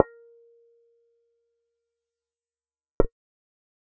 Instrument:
synthesizer bass